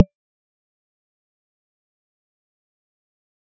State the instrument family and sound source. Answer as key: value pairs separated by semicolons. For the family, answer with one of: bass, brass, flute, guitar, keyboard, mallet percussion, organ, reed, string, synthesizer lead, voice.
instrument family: mallet percussion; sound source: acoustic